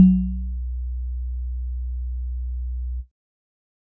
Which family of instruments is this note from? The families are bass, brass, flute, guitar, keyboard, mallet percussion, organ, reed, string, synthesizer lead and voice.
keyboard